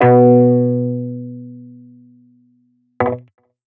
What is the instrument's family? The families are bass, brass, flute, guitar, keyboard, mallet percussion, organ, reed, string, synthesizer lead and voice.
guitar